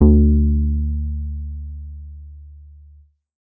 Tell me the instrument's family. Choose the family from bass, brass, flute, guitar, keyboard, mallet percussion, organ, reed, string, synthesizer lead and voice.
bass